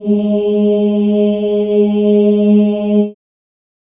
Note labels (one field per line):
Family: voice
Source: acoustic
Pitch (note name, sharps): G#3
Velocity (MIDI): 100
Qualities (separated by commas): dark, reverb